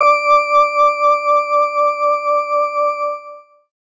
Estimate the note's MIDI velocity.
75